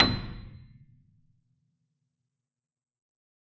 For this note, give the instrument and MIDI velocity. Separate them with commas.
acoustic keyboard, 75